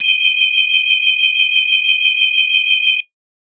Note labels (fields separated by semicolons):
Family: organ; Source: electronic; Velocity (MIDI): 25; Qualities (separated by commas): bright